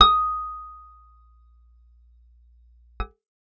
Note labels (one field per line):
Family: guitar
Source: acoustic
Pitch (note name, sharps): D#6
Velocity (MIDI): 75